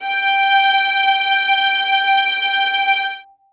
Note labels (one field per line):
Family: string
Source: acoustic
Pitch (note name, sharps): G5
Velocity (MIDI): 127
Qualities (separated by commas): reverb